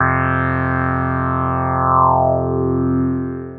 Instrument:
synthesizer lead